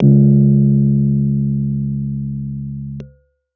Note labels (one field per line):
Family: keyboard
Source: electronic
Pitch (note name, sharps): C#2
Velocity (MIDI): 50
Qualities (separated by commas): dark